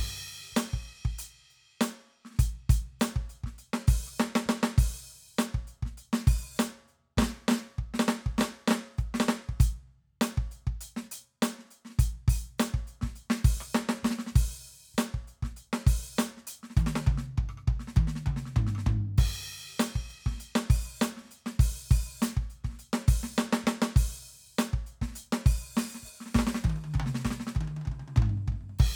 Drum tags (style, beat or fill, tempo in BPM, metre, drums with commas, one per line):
Latin funk
beat
100 BPM
4/4
crash, closed hi-hat, open hi-hat, hi-hat pedal, snare, cross-stick, high tom, mid tom, floor tom, kick